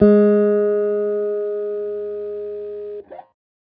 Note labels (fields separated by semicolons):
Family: guitar; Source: electronic; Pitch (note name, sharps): G#3; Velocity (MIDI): 50